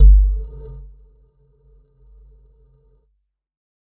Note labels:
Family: mallet percussion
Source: electronic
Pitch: G1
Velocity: 75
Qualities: dark, non-linear envelope, percussive

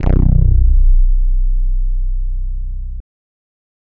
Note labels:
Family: bass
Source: synthesizer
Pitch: B0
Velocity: 75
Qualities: distorted

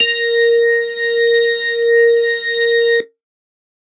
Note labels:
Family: organ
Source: electronic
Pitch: A#4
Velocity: 25

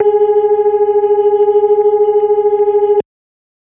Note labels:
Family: organ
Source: electronic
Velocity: 127

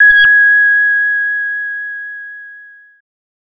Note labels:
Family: bass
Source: synthesizer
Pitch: G#6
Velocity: 100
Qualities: distorted

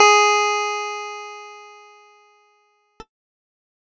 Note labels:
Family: keyboard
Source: electronic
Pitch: G#4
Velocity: 75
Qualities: bright

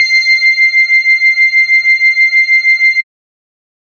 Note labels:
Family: bass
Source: synthesizer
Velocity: 100

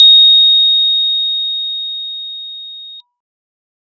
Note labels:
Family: keyboard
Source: acoustic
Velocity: 127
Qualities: bright

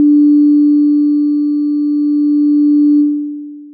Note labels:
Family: synthesizer lead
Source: synthesizer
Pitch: D4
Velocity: 25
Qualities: dark, long release

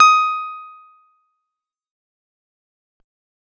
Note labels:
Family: guitar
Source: acoustic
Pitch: D#6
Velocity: 100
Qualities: fast decay, percussive

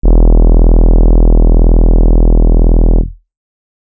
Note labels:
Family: keyboard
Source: electronic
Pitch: E1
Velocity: 100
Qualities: dark

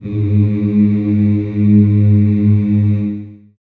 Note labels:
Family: voice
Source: acoustic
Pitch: G#2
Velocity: 127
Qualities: long release, reverb

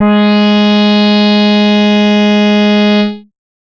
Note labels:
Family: bass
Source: synthesizer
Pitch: G#3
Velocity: 50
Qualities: bright, distorted

